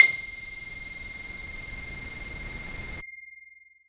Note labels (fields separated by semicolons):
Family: voice; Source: synthesizer; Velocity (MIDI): 25; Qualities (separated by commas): distorted